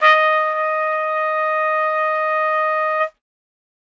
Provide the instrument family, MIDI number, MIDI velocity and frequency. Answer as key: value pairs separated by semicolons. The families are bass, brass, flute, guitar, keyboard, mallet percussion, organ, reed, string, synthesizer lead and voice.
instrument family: brass; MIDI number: 75; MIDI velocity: 25; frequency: 622.3 Hz